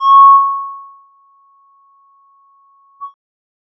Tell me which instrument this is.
synthesizer bass